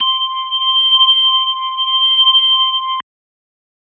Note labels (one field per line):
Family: organ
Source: electronic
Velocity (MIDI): 100